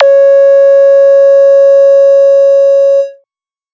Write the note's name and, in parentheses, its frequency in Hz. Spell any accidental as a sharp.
C#5 (554.4 Hz)